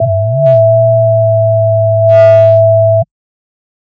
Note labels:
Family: bass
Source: synthesizer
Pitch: E5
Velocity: 127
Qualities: dark

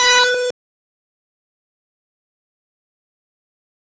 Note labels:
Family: bass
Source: synthesizer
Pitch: B4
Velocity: 50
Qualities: bright, distorted, fast decay

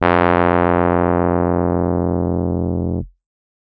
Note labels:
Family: keyboard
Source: electronic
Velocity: 127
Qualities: distorted

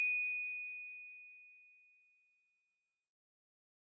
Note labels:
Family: mallet percussion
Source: acoustic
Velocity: 25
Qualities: bright

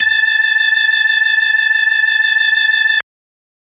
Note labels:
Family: organ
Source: electronic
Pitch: A6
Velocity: 75

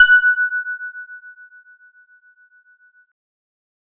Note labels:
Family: keyboard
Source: electronic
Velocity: 50

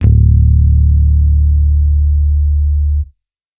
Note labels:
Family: bass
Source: electronic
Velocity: 127

